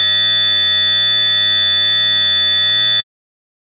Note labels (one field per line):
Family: bass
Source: synthesizer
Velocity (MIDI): 25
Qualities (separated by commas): bright, distorted